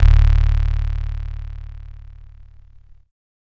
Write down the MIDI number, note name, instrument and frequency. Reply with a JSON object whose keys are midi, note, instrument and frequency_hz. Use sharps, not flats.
{"midi": 26, "note": "D1", "instrument": "electronic keyboard", "frequency_hz": 36.71}